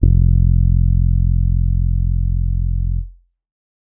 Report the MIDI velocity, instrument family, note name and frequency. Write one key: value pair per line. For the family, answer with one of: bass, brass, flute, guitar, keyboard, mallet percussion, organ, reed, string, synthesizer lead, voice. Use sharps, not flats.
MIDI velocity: 50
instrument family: keyboard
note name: F1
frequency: 43.65 Hz